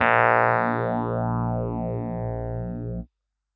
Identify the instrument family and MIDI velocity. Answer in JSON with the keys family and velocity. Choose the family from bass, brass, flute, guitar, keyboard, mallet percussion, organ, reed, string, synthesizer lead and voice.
{"family": "keyboard", "velocity": 127}